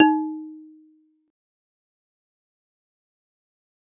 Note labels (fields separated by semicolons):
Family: mallet percussion; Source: acoustic; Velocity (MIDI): 50; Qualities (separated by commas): fast decay, percussive